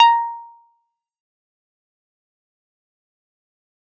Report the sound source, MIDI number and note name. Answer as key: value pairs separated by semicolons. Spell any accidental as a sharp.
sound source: electronic; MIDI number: 82; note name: A#5